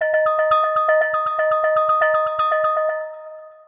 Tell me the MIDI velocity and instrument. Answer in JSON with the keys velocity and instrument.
{"velocity": 50, "instrument": "synthesizer mallet percussion instrument"}